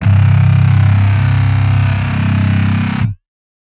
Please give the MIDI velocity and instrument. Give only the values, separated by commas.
75, synthesizer guitar